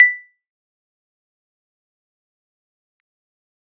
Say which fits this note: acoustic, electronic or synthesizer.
electronic